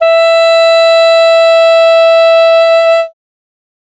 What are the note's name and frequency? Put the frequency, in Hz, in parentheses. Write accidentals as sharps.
E5 (659.3 Hz)